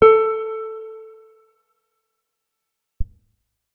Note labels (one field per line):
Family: guitar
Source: electronic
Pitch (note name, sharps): A4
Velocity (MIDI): 25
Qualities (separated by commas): fast decay, reverb